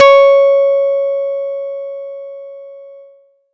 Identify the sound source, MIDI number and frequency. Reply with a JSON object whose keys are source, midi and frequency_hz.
{"source": "acoustic", "midi": 73, "frequency_hz": 554.4}